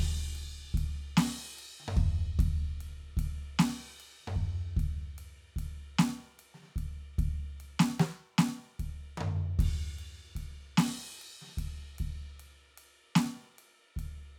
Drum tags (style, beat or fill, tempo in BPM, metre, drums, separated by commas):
rock, beat, 50 BPM, 4/4, crash, ride, snare, high tom, floor tom, kick